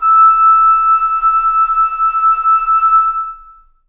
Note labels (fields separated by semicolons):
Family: flute; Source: acoustic; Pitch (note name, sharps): E6; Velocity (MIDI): 100; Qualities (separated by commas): long release, reverb